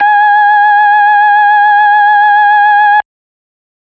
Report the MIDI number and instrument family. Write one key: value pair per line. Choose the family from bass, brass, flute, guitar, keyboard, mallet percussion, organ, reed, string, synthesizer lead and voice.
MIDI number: 80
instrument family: organ